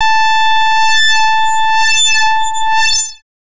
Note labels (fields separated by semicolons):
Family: bass; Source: synthesizer; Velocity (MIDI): 25; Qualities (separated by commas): bright, distorted, non-linear envelope